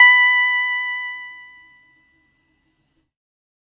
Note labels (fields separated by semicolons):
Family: keyboard; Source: electronic; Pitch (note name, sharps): B5; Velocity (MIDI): 50; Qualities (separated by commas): distorted